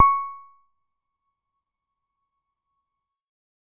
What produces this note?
electronic keyboard